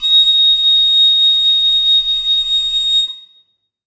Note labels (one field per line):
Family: flute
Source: acoustic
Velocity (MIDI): 75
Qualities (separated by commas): bright, reverb